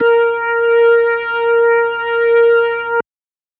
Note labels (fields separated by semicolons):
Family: organ; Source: electronic; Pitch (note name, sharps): A#4; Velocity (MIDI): 50; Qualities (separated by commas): distorted